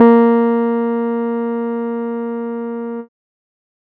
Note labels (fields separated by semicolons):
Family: keyboard; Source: electronic; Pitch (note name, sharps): A#3; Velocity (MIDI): 25